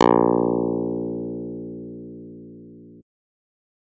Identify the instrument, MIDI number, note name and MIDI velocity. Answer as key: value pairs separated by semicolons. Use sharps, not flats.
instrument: electronic guitar; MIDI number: 34; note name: A#1; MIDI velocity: 127